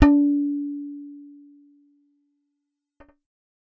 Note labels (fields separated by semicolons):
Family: bass; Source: synthesizer; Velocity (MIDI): 100; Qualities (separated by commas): dark, fast decay